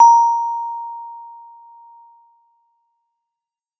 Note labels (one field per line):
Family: mallet percussion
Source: acoustic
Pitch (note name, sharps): A#5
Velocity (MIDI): 127